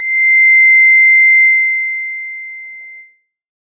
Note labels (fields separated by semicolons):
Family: keyboard; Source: electronic; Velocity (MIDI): 50; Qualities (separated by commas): bright, distorted, multiphonic